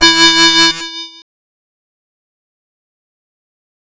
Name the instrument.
synthesizer bass